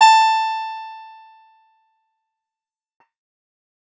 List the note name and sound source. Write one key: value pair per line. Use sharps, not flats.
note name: A5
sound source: acoustic